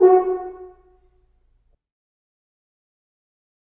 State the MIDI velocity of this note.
50